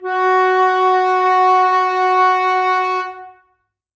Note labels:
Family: flute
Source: acoustic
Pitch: F#4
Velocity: 127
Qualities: reverb

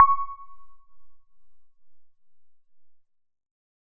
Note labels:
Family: synthesizer lead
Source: synthesizer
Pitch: C#6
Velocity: 25

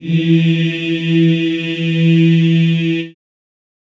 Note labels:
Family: voice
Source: acoustic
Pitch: E3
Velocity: 127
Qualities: reverb

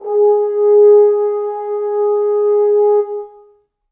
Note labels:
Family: brass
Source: acoustic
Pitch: G#4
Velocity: 25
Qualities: long release, reverb

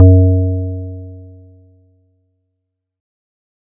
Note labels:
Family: keyboard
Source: electronic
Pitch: F#2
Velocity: 127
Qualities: dark

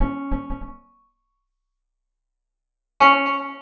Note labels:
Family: guitar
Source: acoustic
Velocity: 25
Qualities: percussive, reverb

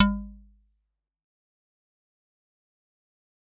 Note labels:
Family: mallet percussion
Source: acoustic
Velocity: 100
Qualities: fast decay, percussive

